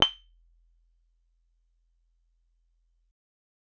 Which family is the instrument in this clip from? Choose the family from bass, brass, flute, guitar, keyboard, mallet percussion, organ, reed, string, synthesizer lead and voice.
guitar